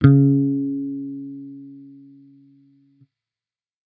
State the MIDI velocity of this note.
25